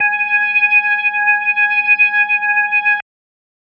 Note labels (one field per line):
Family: organ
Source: electronic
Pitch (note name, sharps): G#5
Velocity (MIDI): 100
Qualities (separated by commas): distorted